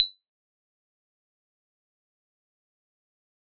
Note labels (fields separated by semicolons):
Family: keyboard; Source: electronic; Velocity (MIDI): 25; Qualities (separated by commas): fast decay, percussive